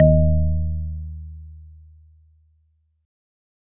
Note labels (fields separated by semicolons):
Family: organ; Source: electronic; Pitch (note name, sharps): D#2; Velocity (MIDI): 50